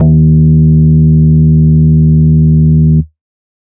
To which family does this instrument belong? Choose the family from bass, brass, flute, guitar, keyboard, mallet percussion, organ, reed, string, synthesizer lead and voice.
organ